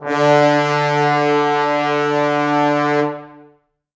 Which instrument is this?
acoustic brass instrument